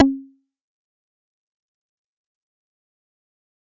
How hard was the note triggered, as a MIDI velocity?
127